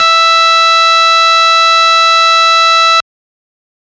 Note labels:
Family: organ; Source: electronic; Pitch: E5; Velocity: 127; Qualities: bright, distorted

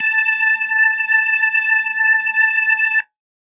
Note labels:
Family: organ; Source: electronic; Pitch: A5; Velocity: 25

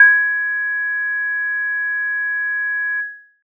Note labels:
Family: keyboard; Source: electronic; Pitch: G#6; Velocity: 75

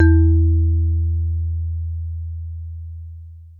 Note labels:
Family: mallet percussion; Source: acoustic; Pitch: E2; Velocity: 25; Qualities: dark, long release, reverb

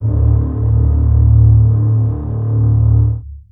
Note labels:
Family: string; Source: acoustic; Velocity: 75; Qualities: long release, reverb

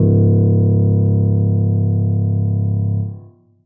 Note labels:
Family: keyboard; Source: acoustic; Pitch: C#1; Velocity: 50; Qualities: dark

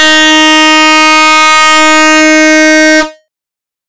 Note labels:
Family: bass; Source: synthesizer; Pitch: D#4; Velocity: 100; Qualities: bright, distorted

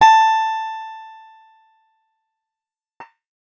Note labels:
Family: guitar; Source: acoustic; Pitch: A5; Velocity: 25; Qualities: bright, distorted, fast decay

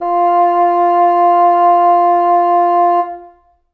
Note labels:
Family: reed; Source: acoustic; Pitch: F4; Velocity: 100; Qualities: reverb

